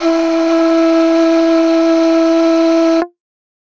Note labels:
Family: flute; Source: acoustic; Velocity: 25

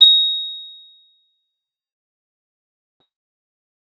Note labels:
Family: guitar; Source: acoustic; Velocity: 50; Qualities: bright, distorted, fast decay

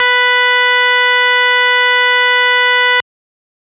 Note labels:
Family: organ; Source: electronic; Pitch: B4; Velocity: 127; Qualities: bright, distorted

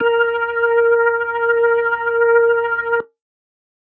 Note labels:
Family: organ; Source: electronic; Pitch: A#4; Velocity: 50

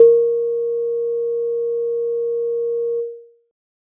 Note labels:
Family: keyboard; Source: electronic; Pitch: A#4; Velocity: 25; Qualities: dark

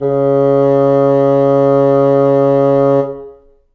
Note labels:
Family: reed; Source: acoustic; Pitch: C#3; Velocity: 75; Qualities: long release, reverb

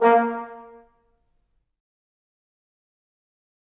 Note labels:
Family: brass; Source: acoustic; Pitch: A#3; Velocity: 75; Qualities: dark, fast decay, percussive, reverb

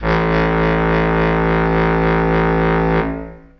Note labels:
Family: reed; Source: acoustic; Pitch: A1; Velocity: 100; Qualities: long release, reverb

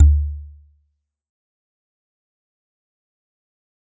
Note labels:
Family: mallet percussion; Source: acoustic; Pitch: D2; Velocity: 75; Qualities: dark, fast decay, percussive

